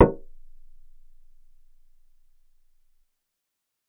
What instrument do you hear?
synthesizer bass